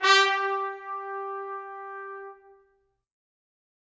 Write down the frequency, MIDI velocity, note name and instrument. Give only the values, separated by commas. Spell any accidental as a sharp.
392 Hz, 25, G4, acoustic brass instrument